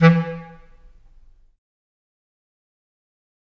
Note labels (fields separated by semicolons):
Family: reed; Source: acoustic; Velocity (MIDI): 50; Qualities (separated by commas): fast decay, percussive, reverb